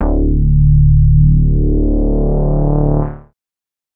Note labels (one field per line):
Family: bass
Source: synthesizer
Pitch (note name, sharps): D1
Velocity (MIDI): 75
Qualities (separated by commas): distorted, multiphonic